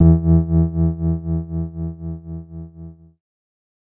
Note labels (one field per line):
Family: keyboard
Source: electronic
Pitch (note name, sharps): E2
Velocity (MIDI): 75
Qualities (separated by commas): dark